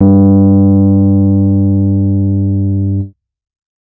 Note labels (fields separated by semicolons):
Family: keyboard; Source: electronic; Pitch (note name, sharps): G2; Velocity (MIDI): 100; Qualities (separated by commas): dark, distorted